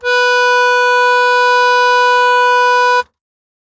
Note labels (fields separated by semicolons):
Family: keyboard; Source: acoustic; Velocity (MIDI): 50; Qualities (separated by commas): bright